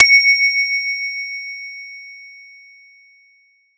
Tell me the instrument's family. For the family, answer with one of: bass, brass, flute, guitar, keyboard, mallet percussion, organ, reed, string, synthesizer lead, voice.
mallet percussion